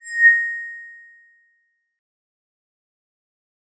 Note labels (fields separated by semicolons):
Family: mallet percussion; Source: electronic; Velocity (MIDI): 75; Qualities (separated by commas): bright, fast decay